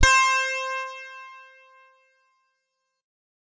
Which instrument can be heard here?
electronic guitar